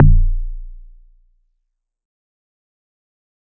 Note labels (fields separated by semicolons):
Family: mallet percussion; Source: acoustic; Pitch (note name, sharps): A#0; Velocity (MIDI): 100; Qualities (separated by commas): fast decay